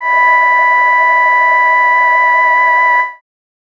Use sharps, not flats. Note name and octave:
B5